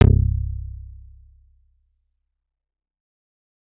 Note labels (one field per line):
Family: bass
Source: synthesizer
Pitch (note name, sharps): C1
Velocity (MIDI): 100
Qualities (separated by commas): distorted, fast decay